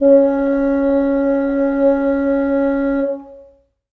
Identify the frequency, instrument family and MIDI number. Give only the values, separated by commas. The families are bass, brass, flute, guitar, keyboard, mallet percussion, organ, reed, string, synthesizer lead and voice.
277.2 Hz, reed, 61